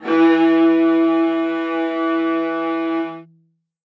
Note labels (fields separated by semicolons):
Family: string; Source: acoustic; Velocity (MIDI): 127; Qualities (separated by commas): reverb